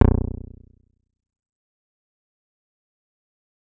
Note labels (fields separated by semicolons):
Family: bass; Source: synthesizer; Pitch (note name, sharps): B0; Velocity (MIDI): 25; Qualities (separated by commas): fast decay, percussive